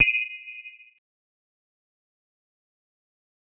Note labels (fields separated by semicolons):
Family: mallet percussion; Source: synthesizer; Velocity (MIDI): 75; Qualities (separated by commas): fast decay, multiphonic, percussive